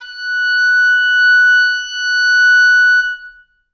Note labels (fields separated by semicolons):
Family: reed; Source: acoustic; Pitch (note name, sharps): F#6; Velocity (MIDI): 127; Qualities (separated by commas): reverb